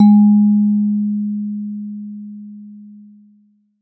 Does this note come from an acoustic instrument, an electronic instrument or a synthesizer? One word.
acoustic